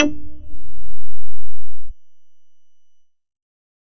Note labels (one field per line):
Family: bass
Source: synthesizer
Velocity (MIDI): 50